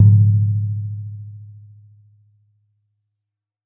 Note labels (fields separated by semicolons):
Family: mallet percussion; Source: acoustic; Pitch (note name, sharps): G#2; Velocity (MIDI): 100; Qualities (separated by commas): dark, reverb